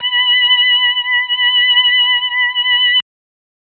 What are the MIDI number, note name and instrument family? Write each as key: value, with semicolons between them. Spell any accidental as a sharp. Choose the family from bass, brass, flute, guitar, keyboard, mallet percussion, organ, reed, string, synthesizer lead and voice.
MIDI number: 83; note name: B5; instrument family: organ